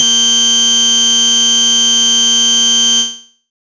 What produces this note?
synthesizer bass